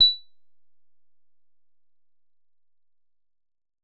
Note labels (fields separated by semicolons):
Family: guitar; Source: synthesizer; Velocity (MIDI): 75; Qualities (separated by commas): bright, percussive